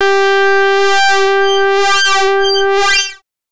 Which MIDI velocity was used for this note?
127